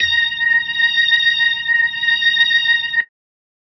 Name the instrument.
electronic organ